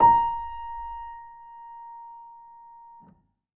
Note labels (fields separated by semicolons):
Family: keyboard; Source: acoustic; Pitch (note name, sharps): A#5; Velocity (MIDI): 25; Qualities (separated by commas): reverb